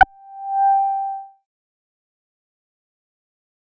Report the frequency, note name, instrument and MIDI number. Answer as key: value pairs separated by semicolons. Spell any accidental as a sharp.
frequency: 784 Hz; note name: G5; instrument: synthesizer bass; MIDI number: 79